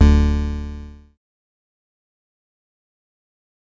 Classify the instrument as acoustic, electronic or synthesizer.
synthesizer